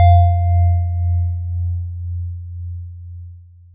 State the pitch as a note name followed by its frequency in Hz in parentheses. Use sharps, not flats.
F2 (87.31 Hz)